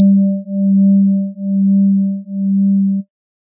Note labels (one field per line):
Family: organ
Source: electronic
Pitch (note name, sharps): G3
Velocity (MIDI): 50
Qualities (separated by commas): dark